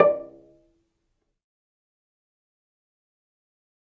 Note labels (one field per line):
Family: string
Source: acoustic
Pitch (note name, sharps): D5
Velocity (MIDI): 100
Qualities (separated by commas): fast decay, percussive, reverb